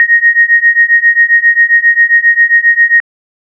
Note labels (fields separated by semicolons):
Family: organ; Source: electronic; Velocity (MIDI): 100